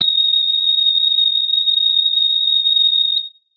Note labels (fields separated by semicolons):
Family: guitar; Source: electronic; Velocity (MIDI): 75; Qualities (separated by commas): bright